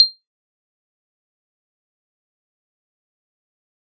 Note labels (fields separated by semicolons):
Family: keyboard; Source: electronic; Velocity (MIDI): 100; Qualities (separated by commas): bright, fast decay, percussive